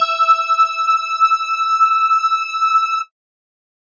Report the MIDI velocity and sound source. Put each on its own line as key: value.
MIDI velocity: 100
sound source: electronic